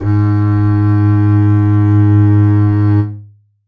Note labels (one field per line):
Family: string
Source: acoustic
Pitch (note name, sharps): G#2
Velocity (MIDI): 25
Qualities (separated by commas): reverb